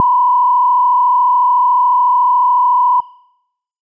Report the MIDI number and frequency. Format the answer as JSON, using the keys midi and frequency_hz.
{"midi": 83, "frequency_hz": 987.8}